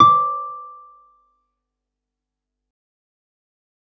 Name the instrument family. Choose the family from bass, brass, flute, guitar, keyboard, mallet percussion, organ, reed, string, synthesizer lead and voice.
keyboard